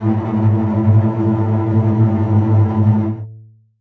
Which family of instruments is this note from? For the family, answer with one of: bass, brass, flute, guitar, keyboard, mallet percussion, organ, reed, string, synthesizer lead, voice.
string